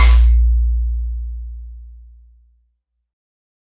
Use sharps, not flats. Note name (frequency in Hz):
A#1 (58.27 Hz)